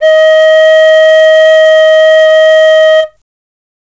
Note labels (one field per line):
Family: flute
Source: acoustic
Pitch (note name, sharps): D#5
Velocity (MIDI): 75